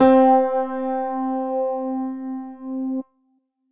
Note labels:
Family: keyboard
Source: electronic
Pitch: C4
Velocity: 100

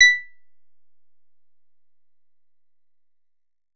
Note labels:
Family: guitar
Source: synthesizer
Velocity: 25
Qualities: percussive

